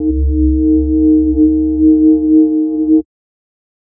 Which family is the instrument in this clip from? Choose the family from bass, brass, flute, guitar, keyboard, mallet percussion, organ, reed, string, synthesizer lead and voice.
mallet percussion